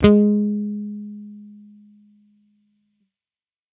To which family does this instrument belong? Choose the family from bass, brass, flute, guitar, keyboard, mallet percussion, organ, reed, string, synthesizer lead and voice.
bass